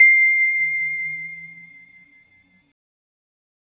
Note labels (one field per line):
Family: keyboard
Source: synthesizer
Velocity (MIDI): 25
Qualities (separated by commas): bright